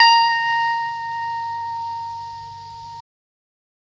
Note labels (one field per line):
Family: keyboard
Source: electronic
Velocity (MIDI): 127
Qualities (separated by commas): bright